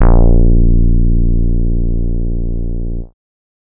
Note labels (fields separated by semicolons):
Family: bass; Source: synthesizer; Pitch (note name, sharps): A#0; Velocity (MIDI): 127; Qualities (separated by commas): dark